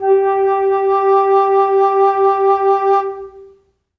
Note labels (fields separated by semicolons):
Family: flute; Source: acoustic; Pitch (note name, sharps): G4; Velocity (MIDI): 50; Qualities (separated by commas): long release, reverb